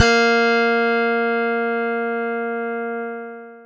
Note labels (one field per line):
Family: keyboard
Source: electronic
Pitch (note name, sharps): A#3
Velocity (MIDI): 100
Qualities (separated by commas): bright, long release